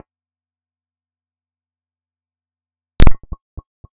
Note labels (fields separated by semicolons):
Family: bass; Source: synthesizer; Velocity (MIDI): 100; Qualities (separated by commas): percussive, reverb